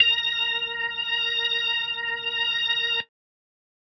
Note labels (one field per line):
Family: organ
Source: electronic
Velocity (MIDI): 25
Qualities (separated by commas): bright